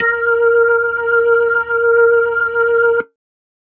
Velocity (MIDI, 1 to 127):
75